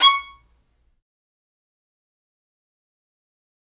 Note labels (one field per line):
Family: string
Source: acoustic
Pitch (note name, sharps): C#6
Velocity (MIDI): 50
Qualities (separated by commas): fast decay, percussive, reverb